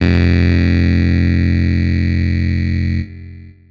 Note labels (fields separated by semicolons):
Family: keyboard; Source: electronic; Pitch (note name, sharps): F1; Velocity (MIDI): 127; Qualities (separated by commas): bright, distorted, long release